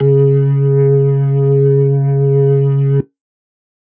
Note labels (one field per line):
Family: organ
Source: electronic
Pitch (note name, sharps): C#3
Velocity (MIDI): 75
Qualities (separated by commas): distorted